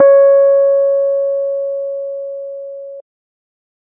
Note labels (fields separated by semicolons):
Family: keyboard; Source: electronic; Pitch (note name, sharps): C#5; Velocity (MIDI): 100; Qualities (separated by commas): dark